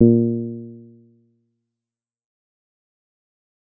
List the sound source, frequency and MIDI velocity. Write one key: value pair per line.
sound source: synthesizer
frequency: 116.5 Hz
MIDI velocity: 75